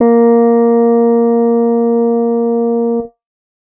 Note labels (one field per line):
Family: guitar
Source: electronic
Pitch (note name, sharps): A#3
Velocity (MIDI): 50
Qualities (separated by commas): reverb